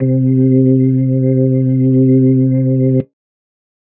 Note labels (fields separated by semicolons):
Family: organ; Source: electronic; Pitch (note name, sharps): C3; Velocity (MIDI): 100; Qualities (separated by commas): dark